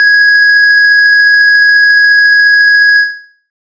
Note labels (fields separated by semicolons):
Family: bass; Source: synthesizer; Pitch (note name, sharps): G#6; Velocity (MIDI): 100